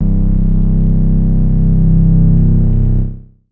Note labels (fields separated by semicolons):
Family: synthesizer lead; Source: synthesizer; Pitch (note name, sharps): C1; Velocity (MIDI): 127; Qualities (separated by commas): distorted, multiphonic, non-linear envelope